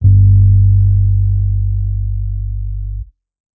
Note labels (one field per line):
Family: bass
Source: electronic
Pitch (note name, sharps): G1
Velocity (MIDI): 50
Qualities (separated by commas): dark